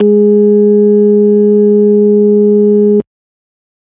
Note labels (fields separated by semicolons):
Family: organ; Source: electronic; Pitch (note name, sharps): G#3; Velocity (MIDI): 25